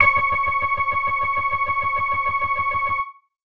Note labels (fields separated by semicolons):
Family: keyboard; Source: electronic; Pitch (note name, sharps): C#6; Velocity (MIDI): 75; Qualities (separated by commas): distorted